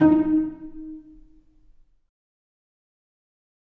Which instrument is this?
acoustic string instrument